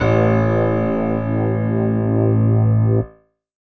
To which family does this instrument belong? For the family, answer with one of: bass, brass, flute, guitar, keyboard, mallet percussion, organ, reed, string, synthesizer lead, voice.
keyboard